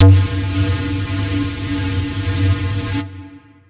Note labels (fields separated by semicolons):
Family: flute; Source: acoustic; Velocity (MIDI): 127; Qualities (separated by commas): distorted, long release